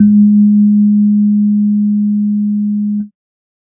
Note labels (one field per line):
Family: keyboard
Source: electronic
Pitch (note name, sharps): G#3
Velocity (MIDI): 25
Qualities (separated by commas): dark